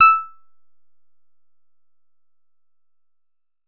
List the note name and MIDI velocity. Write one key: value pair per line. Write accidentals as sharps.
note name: E6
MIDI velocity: 100